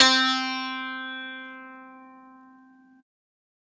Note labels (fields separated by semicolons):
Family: guitar; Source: acoustic; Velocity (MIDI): 75; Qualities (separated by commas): bright, multiphonic, reverb